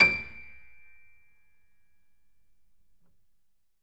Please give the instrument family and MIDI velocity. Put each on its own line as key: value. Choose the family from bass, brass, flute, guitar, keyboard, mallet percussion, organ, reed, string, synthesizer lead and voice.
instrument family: keyboard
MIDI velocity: 127